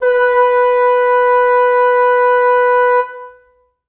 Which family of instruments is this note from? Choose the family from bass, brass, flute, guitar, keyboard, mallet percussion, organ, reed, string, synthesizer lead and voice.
reed